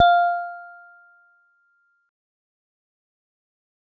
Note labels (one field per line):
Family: mallet percussion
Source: acoustic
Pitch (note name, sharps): F5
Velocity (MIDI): 50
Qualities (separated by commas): fast decay